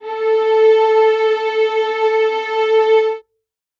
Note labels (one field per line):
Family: string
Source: acoustic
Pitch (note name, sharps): A4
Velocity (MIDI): 50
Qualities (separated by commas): reverb